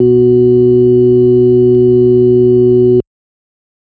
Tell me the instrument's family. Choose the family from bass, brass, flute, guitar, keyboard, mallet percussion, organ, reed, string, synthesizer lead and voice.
organ